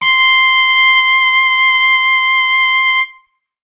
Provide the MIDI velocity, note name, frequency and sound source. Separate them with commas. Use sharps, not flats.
75, C6, 1047 Hz, acoustic